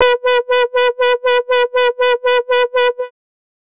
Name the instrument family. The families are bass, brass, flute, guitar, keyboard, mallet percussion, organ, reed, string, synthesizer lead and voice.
bass